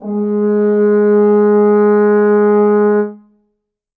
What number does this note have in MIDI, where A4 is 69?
56